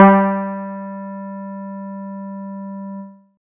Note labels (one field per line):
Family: guitar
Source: synthesizer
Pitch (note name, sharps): G3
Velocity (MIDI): 127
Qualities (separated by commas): dark